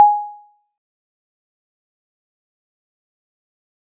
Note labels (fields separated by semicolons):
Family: mallet percussion; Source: acoustic; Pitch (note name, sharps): G#5; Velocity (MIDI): 50; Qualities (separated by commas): fast decay, percussive